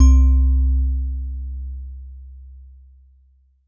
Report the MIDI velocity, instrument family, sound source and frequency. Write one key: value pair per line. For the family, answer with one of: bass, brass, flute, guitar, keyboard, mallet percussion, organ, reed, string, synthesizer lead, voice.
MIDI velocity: 75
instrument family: mallet percussion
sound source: acoustic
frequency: 65.41 Hz